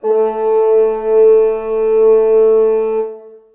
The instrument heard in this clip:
acoustic reed instrument